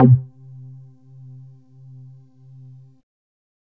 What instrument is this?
synthesizer bass